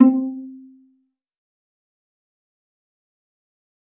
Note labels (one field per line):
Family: string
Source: acoustic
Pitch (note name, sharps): C4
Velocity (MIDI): 50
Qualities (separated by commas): dark, fast decay, percussive, reverb